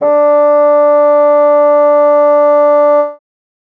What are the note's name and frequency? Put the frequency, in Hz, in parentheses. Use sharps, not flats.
D4 (293.7 Hz)